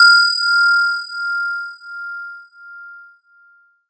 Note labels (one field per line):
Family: mallet percussion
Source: electronic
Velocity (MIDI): 127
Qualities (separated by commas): bright, multiphonic